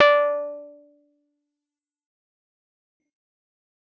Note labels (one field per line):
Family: keyboard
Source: electronic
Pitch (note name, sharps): D5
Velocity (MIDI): 127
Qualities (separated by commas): fast decay